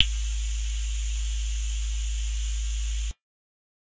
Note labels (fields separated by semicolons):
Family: bass; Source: synthesizer; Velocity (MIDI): 100